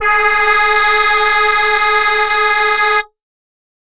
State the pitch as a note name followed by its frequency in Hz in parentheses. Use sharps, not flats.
G#4 (415.3 Hz)